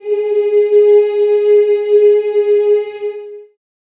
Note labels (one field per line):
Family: voice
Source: acoustic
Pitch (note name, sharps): G#4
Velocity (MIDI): 25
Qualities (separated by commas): long release, reverb